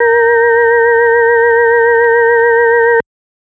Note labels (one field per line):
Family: organ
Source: electronic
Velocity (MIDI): 127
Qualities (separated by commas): multiphonic